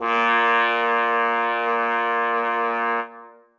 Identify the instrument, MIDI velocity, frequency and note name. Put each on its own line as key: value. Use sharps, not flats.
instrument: acoustic brass instrument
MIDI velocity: 100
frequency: 116.5 Hz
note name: A#2